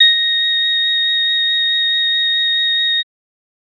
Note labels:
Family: organ; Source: electronic; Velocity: 127; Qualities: bright, multiphonic

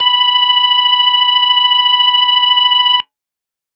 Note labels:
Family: organ; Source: electronic; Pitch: B5; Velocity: 127; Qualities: distorted

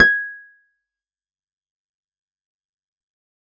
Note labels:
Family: guitar; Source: acoustic; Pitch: G#6; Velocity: 50; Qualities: fast decay, percussive

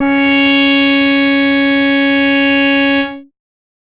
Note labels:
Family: bass; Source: synthesizer; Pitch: C#4; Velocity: 50; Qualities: bright, distorted

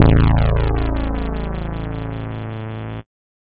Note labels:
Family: bass; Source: synthesizer; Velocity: 127; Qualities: distorted

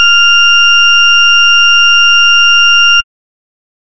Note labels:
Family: bass; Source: synthesizer; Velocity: 127; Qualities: distorted

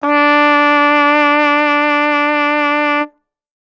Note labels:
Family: brass; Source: acoustic; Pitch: D4; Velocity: 75

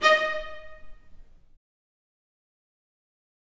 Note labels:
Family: string; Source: acoustic; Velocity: 75; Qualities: fast decay, reverb

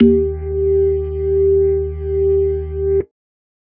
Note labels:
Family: organ; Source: electronic; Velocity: 100

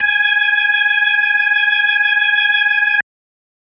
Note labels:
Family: organ; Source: electronic; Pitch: G#5; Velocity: 25

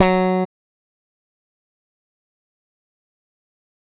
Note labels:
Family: bass; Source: electronic; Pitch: F#3; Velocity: 75; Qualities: fast decay

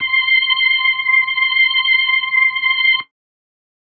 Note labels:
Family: organ; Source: electronic; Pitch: C6; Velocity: 25

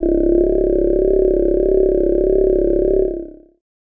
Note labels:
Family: voice; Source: synthesizer; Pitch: C#1; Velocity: 75

